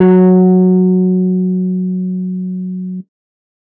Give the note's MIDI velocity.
25